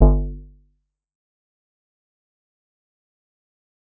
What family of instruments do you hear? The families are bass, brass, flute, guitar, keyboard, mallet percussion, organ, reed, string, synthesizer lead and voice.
bass